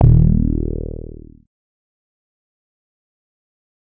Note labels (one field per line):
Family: bass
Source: synthesizer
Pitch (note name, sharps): D#1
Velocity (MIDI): 100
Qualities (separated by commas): distorted, fast decay